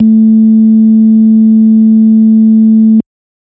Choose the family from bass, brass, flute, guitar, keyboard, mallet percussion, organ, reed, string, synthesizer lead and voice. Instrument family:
organ